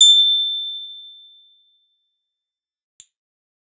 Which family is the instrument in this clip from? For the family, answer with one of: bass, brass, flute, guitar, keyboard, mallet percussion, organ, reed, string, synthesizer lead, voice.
guitar